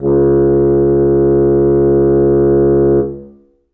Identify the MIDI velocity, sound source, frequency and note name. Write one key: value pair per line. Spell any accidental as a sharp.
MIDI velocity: 50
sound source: acoustic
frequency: 69.3 Hz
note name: C#2